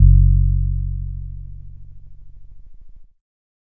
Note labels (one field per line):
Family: keyboard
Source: electronic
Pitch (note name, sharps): F#1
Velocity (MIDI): 127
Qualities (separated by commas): dark